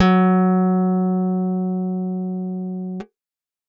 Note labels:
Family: guitar; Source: acoustic; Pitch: F#3; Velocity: 127

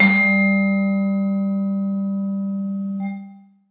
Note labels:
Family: mallet percussion; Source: acoustic; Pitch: G3; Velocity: 75; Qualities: reverb

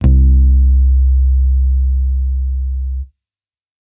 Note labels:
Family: bass; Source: electronic; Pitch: C2; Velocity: 50

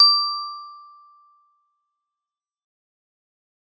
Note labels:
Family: mallet percussion; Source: acoustic; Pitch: D6; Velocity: 127; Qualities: fast decay

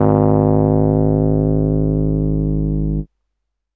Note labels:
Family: keyboard; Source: electronic; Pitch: G#1; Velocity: 100; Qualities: distorted

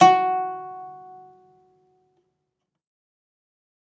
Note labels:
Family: guitar; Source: acoustic; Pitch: F#4; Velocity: 50; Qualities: fast decay, reverb

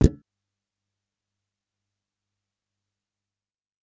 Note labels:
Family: bass; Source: electronic; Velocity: 100; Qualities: fast decay, percussive

